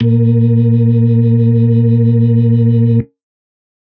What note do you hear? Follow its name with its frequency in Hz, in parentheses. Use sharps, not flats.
A#2 (116.5 Hz)